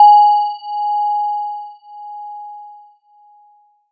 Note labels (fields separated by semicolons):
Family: mallet percussion; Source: electronic; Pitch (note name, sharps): G#5; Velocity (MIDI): 25; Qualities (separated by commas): multiphonic